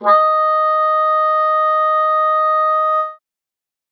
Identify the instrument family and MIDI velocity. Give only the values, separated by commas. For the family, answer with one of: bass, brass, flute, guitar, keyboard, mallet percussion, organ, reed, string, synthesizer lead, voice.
reed, 100